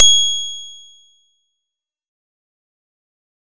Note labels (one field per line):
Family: guitar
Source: synthesizer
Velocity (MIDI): 127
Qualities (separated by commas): bright, fast decay